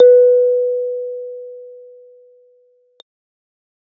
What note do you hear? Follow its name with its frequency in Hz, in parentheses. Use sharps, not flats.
B4 (493.9 Hz)